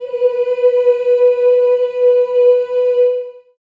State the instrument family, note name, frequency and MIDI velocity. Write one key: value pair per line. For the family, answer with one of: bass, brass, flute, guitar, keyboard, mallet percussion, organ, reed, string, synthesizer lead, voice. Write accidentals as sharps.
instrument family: voice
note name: B4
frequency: 493.9 Hz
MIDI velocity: 25